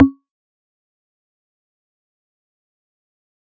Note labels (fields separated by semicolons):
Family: mallet percussion; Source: acoustic; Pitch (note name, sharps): C#4; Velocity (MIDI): 50; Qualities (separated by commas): fast decay, percussive